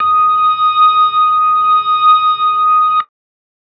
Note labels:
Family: keyboard; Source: electronic; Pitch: D#6; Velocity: 127

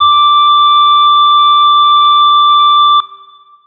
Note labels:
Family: organ; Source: electronic; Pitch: D6; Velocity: 127; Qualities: bright, long release

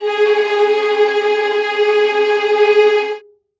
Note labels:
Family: string; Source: acoustic; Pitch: G#4; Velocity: 100; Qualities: bright, non-linear envelope, reverb

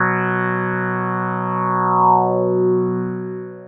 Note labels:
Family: synthesizer lead; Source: synthesizer; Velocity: 127; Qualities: long release

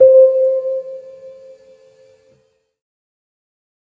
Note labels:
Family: keyboard; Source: electronic; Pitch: C5; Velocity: 50; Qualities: dark

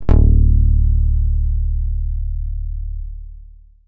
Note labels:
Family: guitar; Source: electronic; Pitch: D1; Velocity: 127; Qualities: long release

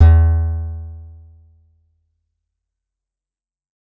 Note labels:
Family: guitar; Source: acoustic; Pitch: E2; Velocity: 75

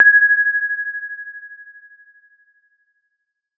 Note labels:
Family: keyboard; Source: electronic; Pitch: G#6; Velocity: 127

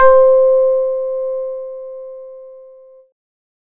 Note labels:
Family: keyboard; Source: electronic; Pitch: C5; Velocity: 100; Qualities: distorted

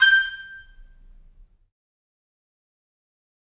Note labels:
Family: reed; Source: acoustic; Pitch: G6; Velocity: 50; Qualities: fast decay, percussive, reverb

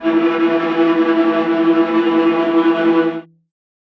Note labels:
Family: string; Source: acoustic; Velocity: 50; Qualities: non-linear envelope, reverb

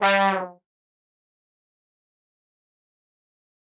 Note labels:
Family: brass; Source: acoustic; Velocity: 50; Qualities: bright, fast decay, reverb

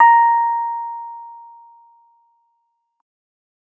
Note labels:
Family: keyboard; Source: electronic; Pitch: A#5; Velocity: 100

